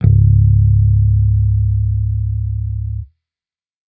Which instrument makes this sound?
electronic bass